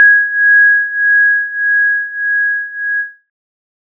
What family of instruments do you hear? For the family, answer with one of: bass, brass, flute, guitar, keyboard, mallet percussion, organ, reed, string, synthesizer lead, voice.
synthesizer lead